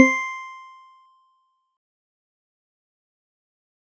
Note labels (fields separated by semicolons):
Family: mallet percussion; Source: acoustic; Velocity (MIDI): 50; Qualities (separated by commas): fast decay, percussive